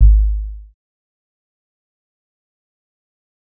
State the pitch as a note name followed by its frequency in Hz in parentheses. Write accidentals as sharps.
G#1 (51.91 Hz)